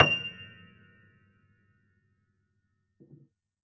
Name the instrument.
acoustic keyboard